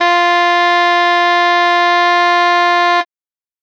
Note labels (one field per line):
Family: reed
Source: acoustic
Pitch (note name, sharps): F4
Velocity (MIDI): 127